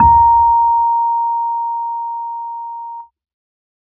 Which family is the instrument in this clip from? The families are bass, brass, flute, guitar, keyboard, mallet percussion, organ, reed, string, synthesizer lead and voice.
keyboard